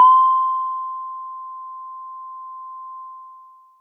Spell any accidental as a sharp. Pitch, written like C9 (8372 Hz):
C6 (1047 Hz)